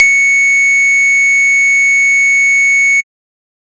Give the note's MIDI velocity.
50